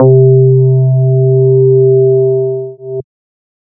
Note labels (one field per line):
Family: bass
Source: synthesizer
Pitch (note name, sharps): C3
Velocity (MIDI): 127